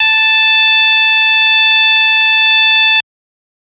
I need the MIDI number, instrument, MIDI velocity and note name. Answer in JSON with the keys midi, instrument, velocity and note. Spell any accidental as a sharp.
{"midi": 81, "instrument": "electronic organ", "velocity": 100, "note": "A5"}